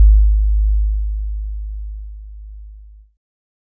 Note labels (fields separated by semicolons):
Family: keyboard; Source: electronic; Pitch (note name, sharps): G#1; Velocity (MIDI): 25; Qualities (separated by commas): dark